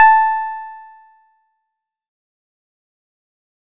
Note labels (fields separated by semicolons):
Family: guitar; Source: synthesizer; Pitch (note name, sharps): A5; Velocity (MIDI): 75; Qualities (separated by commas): fast decay